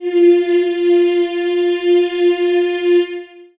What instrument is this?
acoustic voice